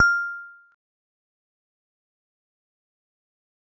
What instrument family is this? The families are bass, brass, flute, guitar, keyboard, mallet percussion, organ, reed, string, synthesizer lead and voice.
mallet percussion